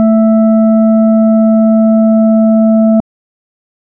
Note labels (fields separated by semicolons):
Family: organ; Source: electronic; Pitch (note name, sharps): A3; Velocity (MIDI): 127; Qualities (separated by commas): dark